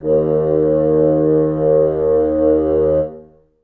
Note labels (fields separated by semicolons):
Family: reed; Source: acoustic; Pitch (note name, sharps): D#2; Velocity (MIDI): 50; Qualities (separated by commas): reverb